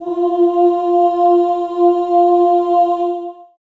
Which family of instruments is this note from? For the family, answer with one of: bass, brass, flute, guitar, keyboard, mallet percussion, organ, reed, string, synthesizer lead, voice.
voice